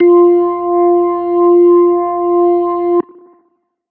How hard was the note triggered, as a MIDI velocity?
127